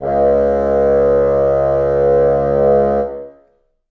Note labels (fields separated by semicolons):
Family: reed; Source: acoustic; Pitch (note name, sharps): C#2; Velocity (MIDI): 100; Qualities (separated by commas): reverb